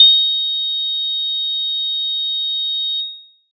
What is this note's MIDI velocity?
25